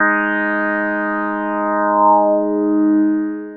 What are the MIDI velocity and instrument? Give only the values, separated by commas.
50, synthesizer lead